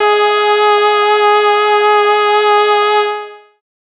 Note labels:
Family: voice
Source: synthesizer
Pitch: G#4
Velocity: 100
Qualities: long release

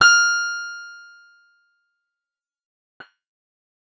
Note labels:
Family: guitar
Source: acoustic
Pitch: F6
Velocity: 25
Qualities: bright, distorted, fast decay

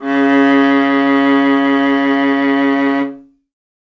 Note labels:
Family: string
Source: acoustic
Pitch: C#3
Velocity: 25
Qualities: reverb

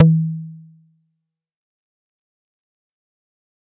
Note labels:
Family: bass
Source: synthesizer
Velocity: 25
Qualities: fast decay, percussive

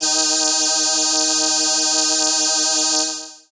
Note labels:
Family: keyboard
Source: synthesizer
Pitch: D#3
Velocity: 127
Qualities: bright

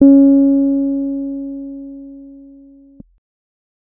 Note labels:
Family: keyboard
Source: electronic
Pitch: C#4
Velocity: 50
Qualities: dark

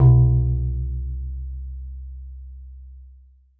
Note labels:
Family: guitar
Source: synthesizer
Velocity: 127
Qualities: dark

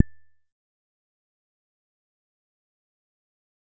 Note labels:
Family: bass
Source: synthesizer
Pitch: A6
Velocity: 25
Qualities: fast decay, percussive

